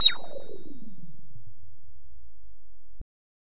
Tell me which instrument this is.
synthesizer bass